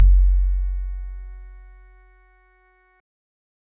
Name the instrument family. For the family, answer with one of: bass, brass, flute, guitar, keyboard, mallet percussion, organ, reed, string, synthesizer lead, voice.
keyboard